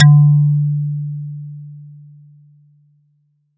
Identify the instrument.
acoustic mallet percussion instrument